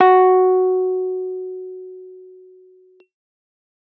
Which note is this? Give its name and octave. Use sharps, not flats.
F#4